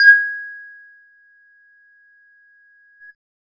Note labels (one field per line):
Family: bass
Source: synthesizer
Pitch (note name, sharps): G#6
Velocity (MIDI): 50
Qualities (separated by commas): percussive